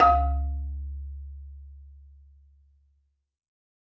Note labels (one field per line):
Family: mallet percussion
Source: acoustic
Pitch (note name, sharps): C#2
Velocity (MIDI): 100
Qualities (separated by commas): dark, reverb